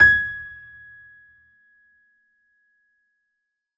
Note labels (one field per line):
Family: keyboard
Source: acoustic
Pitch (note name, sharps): G#6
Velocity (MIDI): 100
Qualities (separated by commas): percussive, reverb